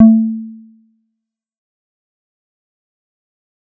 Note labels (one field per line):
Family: bass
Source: synthesizer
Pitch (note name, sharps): A3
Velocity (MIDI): 100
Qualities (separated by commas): dark, fast decay, percussive